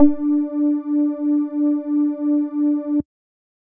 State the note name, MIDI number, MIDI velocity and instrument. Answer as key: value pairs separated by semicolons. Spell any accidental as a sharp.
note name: D4; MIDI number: 62; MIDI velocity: 50; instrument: synthesizer bass